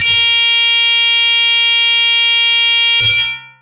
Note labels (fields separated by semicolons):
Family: guitar; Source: electronic; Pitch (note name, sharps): A#4; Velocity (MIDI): 50; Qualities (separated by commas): bright, distorted, long release